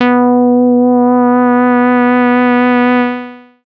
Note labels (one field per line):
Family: bass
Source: synthesizer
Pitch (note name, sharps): B3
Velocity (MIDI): 127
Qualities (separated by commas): distorted, long release